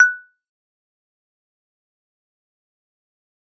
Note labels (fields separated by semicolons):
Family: mallet percussion; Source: acoustic; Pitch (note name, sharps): F#6; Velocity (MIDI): 25; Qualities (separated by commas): fast decay, percussive